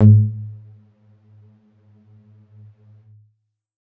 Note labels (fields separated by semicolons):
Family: keyboard; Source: electronic; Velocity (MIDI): 127; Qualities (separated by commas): dark, percussive, reverb